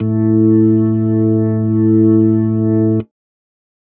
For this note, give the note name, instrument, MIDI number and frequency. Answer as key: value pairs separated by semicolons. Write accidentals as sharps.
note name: A2; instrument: electronic organ; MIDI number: 45; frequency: 110 Hz